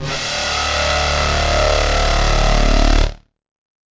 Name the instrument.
electronic guitar